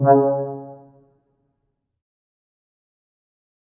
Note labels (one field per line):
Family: flute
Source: acoustic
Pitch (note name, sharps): C#3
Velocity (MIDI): 100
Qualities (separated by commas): fast decay, reverb